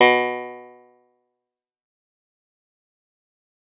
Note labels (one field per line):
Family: guitar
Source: acoustic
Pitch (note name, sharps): B2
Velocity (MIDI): 25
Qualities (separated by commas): bright, fast decay, percussive